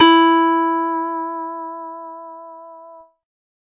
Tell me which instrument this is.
acoustic guitar